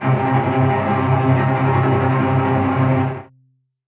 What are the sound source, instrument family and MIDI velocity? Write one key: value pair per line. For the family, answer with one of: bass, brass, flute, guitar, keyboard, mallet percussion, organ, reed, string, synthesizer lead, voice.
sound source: acoustic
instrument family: string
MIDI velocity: 100